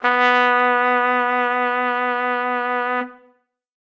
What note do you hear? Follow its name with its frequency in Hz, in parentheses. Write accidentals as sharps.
B3 (246.9 Hz)